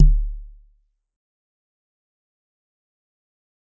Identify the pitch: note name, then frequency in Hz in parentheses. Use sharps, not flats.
D1 (36.71 Hz)